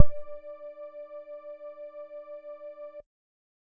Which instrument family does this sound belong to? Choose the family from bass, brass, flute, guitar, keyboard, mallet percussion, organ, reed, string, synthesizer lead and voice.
bass